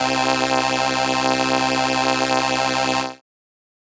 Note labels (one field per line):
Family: keyboard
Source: synthesizer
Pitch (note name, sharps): C2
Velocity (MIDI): 25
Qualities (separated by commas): bright